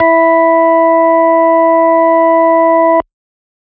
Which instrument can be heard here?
electronic organ